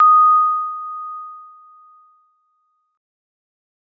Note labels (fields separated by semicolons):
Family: keyboard; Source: electronic; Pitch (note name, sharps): D#6; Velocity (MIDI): 25